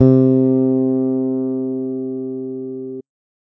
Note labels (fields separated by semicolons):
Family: bass; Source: electronic; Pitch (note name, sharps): C3; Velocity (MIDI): 75